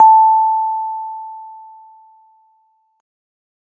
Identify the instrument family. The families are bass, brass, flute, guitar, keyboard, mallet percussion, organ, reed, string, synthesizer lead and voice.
keyboard